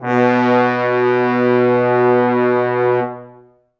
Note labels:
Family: brass; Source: acoustic; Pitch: B2; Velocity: 100; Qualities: reverb

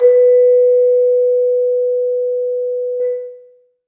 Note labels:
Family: mallet percussion; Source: acoustic; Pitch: B4; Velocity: 100; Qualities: long release, reverb

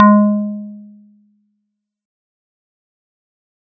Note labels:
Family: mallet percussion; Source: acoustic; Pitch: G#3; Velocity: 127; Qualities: fast decay

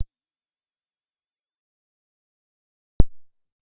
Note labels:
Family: bass; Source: synthesizer; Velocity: 25; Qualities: fast decay, percussive

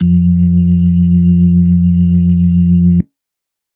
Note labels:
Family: organ; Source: electronic; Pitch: F2; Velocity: 25; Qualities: dark

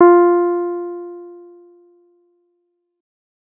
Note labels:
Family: bass; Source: synthesizer; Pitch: F4; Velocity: 100

